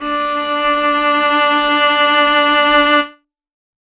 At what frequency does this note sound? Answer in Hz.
293.7 Hz